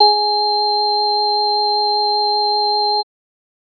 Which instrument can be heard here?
electronic organ